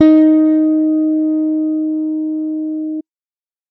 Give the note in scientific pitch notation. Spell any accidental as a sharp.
D#4